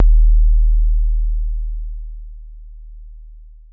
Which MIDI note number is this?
27